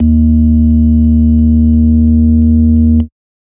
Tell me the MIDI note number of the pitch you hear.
39